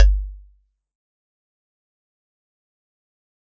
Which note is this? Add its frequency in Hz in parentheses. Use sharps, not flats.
G1 (49 Hz)